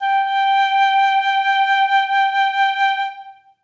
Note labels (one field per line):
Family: flute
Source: acoustic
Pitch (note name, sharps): G5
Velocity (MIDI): 100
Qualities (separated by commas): reverb